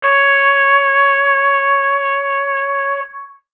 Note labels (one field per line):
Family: brass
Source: acoustic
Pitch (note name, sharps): C#5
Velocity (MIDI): 25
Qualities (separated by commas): distorted